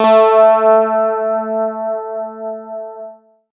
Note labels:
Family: guitar; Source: electronic; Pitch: A3; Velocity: 75

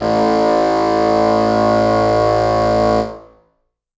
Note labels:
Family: reed; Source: acoustic; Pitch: A1; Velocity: 127; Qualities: reverb

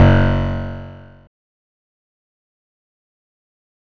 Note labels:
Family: guitar; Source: electronic; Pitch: F#1; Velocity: 25; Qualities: bright, distorted, fast decay

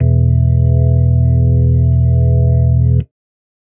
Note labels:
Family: organ; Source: electronic; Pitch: E1; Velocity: 50; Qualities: dark

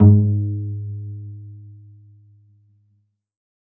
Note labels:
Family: string; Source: acoustic; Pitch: G#2; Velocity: 100; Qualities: dark, reverb

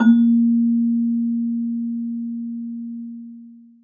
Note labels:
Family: mallet percussion; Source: acoustic; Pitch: A#3; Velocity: 50; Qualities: long release, reverb

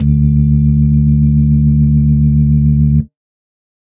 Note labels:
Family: organ; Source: electronic; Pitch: D2; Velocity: 75; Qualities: dark, reverb

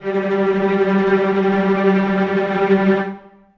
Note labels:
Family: string; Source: acoustic; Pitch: G3; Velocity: 75; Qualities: non-linear envelope, reverb

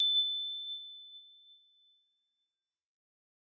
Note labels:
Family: keyboard; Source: electronic; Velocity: 25; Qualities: bright, fast decay

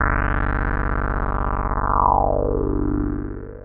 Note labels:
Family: synthesizer lead; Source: synthesizer; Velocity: 100; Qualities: long release

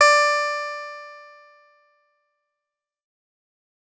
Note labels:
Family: guitar; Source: electronic; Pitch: D5; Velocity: 127; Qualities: fast decay

